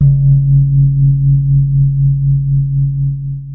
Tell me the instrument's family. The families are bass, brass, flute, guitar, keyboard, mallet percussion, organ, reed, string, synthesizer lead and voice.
keyboard